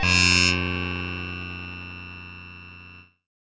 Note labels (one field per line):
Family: keyboard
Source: synthesizer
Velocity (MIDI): 127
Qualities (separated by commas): bright, distorted